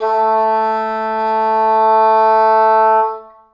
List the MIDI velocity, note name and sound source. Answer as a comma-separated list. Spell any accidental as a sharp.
50, A3, acoustic